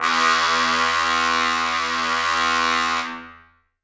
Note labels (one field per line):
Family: brass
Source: acoustic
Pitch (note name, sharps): E2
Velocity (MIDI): 127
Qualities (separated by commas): bright, reverb